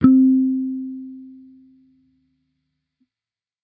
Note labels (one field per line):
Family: bass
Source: electronic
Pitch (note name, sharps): C4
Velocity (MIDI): 50